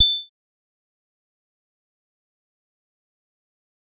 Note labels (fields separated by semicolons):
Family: bass; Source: synthesizer; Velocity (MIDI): 50; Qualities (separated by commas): bright, distorted, fast decay, percussive